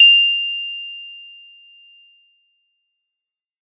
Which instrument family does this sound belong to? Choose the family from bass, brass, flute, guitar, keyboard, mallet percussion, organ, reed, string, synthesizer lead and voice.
mallet percussion